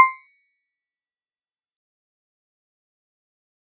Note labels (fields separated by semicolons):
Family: mallet percussion; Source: acoustic; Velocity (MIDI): 50; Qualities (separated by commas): bright, fast decay, percussive